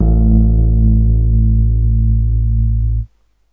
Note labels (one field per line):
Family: keyboard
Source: electronic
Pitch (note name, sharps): A1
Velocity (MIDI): 50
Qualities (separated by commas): dark